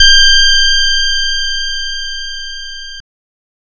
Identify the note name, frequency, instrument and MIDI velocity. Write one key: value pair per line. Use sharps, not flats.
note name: G6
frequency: 1568 Hz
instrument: synthesizer guitar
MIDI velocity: 50